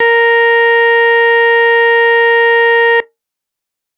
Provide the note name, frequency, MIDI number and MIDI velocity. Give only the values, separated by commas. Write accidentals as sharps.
A#4, 466.2 Hz, 70, 127